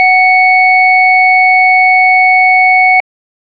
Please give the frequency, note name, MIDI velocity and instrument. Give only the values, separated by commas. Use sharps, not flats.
740 Hz, F#5, 50, electronic organ